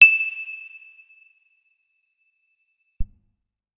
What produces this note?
electronic guitar